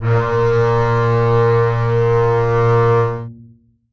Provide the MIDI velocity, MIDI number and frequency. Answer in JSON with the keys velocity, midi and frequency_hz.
{"velocity": 25, "midi": 46, "frequency_hz": 116.5}